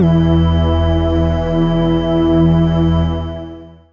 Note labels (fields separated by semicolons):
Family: synthesizer lead; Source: synthesizer; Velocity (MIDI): 127; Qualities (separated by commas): long release